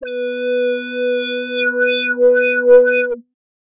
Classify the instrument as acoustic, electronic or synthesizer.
synthesizer